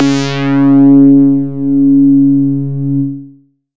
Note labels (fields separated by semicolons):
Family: bass; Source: synthesizer; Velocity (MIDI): 75; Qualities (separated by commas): bright, distorted